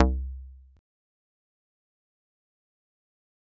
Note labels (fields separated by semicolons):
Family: mallet percussion; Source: acoustic; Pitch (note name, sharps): C2; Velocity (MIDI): 25; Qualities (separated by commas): fast decay, percussive